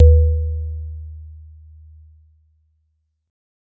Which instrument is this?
acoustic mallet percussion instrument